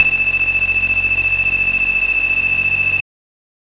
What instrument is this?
synthesizer bass